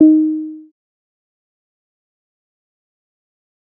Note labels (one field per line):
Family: bass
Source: synthesizer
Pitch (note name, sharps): D#4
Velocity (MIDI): 75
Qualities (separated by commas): fast decay, percussive